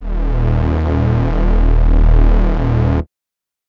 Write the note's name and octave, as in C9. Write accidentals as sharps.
D#1